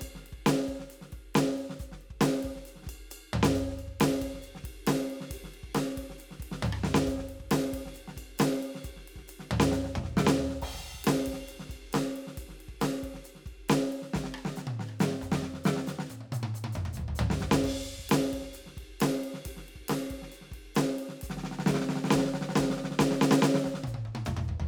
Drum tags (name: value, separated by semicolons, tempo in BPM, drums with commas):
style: rock; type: beat; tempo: 136 BPM; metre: 4/4; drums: crash, ride, ride bell, hi-hat pedal, snare, cross-stick, high tom, mid tom, floor tom, kick